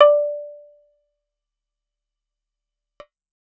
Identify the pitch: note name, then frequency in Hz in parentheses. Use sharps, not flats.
D5 (587.3 Hz)